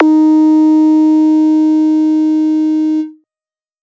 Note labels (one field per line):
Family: bass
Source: synthesizer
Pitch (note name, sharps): D#4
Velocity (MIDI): 100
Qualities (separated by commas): distorted